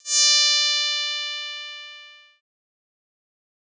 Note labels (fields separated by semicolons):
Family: bass; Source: synthesizer; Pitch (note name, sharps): D5; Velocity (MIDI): 100; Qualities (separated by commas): bright, distorted, fast decay